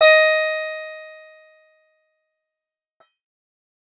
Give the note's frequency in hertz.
622.3 Hz